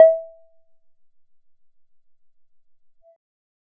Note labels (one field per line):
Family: bass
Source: synthesizer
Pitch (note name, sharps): E5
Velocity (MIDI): 25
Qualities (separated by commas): percussive